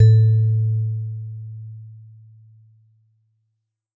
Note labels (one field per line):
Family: mallet percussion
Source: acoustic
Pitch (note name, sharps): A2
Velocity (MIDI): 75